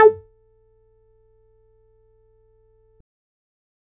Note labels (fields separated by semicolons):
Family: bass; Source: synthesizer; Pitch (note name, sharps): A4; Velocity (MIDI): 25; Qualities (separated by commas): distorted, percussive